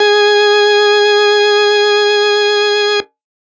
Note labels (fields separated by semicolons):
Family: organ; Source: electronic; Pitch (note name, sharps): G#4; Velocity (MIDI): 75; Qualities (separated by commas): distorted